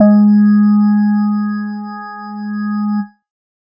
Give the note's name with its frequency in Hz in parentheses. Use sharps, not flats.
G#3 (207.7 Hz)